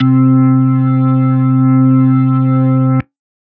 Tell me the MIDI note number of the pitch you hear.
48